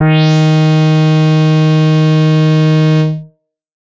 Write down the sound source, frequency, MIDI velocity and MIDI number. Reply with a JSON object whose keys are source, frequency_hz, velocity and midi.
{"source": "synthesizer", "frequency_hz": 155.6, "velocity": 75, "midi": 51}